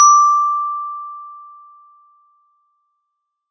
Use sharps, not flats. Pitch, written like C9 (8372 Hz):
D6 (1175 Hz)